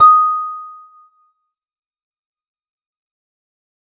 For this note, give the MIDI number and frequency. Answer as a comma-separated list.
87, 1245 Hz